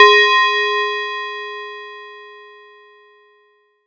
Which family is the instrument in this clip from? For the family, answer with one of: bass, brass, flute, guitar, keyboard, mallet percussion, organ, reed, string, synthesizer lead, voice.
mallet percussion